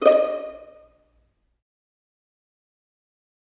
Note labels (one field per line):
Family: string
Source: acoustic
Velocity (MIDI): 50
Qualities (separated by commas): dark, fast decay, percussive, reverb